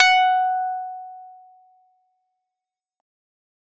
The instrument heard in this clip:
electronic keyboard